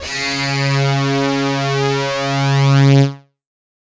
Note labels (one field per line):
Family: guitar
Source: electronic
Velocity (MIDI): 25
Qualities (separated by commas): distorted